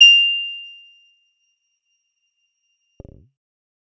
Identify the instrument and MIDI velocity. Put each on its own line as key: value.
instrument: synthesizer bass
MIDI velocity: 25